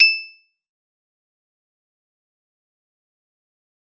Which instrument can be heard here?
acoustic mallet percussion instrument